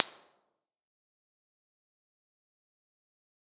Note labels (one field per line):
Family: mallet percussion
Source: acoustic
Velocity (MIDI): 50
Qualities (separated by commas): bright, fast decay, percussive, reverb